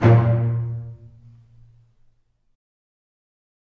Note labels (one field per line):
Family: string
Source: acoustic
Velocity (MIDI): 100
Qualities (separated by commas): fast decay, reverb